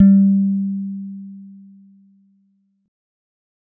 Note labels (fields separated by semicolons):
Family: guitar; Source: synthesizer; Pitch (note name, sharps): G3; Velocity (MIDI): 25; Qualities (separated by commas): dark